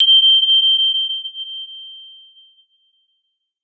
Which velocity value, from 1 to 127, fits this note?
127